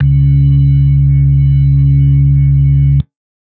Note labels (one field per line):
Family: organ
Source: electronic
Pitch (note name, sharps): C#2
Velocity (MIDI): 127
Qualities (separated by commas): dark